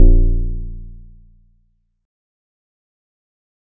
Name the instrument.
electronic keyboard